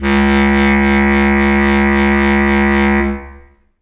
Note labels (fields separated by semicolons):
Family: reed; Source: acoustic; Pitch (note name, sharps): C#2; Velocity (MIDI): 75; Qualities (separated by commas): long release, reverb